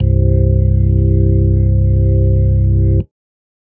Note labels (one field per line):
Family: organ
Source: electronic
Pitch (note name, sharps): C1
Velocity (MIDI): 127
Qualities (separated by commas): dark